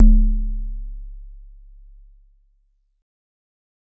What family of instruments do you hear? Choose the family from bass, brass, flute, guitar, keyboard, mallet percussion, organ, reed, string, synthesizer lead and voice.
mallet percussion